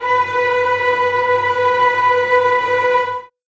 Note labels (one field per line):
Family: string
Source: acoustic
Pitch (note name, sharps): B4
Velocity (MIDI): 50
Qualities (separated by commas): bright, non-linear envelope, reverb